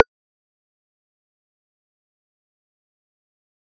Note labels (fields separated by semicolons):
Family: mallet percussion; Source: electronic; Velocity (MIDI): 75; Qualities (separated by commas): fast decay, percussive